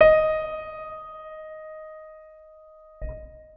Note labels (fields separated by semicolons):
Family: organ; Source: electronic; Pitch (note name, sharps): D#5; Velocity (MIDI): 50; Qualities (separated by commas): reverb